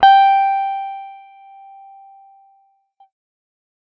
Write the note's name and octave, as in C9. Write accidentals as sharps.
G5